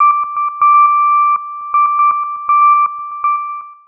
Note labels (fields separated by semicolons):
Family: synthesizer lead; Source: synthesizer; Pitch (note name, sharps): D6; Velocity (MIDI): 127; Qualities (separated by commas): long release, tempo-synced